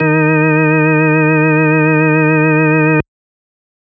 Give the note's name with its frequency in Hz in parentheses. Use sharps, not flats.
D#3 (155.6 Hz)